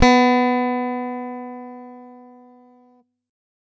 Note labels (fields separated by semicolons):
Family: guitar; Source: electronic; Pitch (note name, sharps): B3; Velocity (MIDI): 75; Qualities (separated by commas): bright